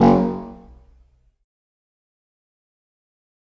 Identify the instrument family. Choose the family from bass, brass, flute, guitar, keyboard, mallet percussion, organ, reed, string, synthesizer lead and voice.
reed